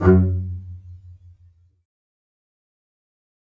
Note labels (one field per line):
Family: string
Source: acoustic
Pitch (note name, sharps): F#2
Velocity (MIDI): 75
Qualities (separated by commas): fast decay, reverb